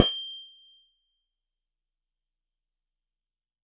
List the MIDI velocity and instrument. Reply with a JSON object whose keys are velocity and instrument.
{"velocity": 100, "instrument": "electronic keyboard"}